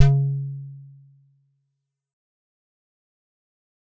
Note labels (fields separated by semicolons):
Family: keyboard; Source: acoustic; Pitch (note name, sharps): C#3; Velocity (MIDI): 25; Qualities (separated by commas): fast decay